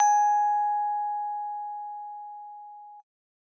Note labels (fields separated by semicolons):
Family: keyboard; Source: acoustic; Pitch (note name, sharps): G#5; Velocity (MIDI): 75